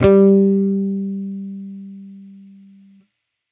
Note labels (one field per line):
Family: bass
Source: electronic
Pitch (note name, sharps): G3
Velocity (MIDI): 50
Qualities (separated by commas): distorted